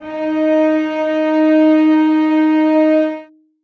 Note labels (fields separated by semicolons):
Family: string; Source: acoustic; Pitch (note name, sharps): D#4; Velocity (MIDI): 25; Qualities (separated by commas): reverb